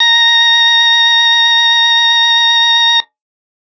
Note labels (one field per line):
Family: organ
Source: electronic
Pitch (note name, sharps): A#5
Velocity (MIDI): 127